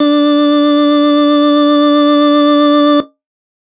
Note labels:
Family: organ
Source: electronic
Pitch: D4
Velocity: 127

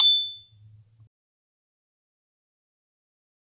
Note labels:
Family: mallet percussion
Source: acoustic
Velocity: 75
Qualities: fast decay, percussive, reverb

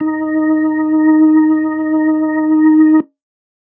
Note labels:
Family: organ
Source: electronic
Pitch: D#4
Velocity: 25

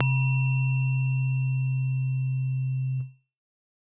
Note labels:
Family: keyboard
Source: acoustic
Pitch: C3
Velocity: 25

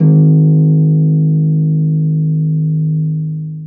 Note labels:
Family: string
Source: acoustic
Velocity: 50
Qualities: long release, reverb

